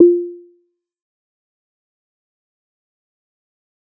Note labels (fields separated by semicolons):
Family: bass; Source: synthesizer; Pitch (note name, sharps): F4; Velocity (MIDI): 75; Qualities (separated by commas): dark, fast decay, percussive